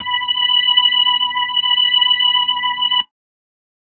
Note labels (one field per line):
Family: organ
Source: electronic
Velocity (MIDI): 75